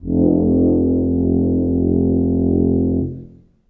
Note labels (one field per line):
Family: brass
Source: acoustic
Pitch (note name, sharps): F1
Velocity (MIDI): 50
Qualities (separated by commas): dark, reverb